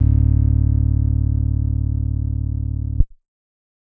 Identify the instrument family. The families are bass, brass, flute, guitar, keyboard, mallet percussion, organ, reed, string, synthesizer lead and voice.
keyboard